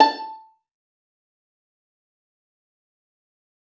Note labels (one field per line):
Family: string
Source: acoustic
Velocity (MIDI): 50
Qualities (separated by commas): fast decay, percussive, reverb